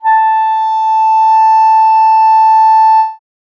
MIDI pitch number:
81